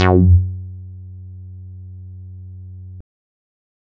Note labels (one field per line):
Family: bass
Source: synthesizer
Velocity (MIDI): 50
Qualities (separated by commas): distorted